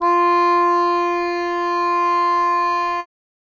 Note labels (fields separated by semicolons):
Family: reed; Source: acoustic; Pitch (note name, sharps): F4; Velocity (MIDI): 50